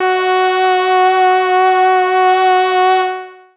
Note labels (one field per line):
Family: voice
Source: synthesizer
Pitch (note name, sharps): F#4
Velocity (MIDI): 50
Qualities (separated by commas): long release